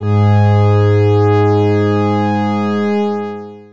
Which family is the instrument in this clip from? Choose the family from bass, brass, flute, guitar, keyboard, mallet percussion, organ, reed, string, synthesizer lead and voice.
organ